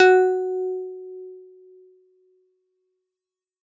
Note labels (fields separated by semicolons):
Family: keyboard; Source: electronic; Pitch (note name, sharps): F#4; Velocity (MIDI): 100